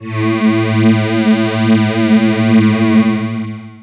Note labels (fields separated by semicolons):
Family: voice; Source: synthesizer; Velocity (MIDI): 75; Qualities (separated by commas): distorted, long release